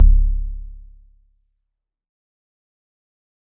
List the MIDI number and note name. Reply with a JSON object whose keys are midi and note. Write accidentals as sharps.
{"midi": 25, "note": "C#1"}